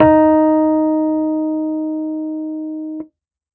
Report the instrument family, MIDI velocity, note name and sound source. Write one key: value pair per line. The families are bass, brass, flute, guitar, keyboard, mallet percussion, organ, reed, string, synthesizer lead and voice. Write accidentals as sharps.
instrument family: keyboard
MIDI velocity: 100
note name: D#4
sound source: electronic